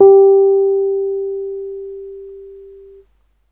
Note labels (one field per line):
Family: keyboard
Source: electronic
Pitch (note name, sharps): G4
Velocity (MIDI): 50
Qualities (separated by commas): dark